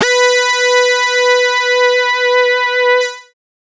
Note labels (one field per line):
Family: bass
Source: synthesizer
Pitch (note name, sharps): B4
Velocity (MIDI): 25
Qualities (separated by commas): distorted, multiphonic